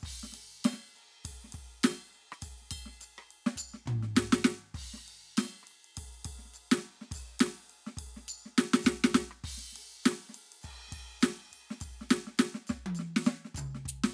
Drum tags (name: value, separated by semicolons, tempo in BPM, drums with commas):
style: New Orleans funk; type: beat; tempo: 102 BPM; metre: 4/4; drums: crash, ride, ride bell, percussion, snare, cross-stick, high tom, mid tom, floor tom, kick